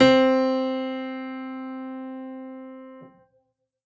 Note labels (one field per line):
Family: keyboard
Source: acoustic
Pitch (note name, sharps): C4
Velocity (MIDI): 127